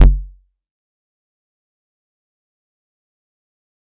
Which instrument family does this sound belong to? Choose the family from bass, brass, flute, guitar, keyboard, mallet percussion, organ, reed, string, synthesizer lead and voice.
mallet percussion